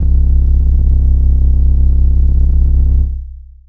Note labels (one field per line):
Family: keyboard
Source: electronic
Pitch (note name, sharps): C1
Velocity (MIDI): 50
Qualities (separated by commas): distorted, long release